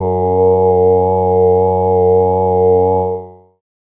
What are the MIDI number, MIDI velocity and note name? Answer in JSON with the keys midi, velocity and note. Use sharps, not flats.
{"midi": 42, "velocity": 100, "note": "F#2"}